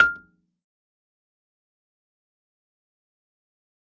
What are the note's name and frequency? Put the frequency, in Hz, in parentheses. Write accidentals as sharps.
F6 (1397 Hz)